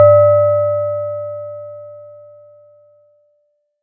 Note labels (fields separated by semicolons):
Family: mallet percussion; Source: acoustic; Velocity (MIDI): 25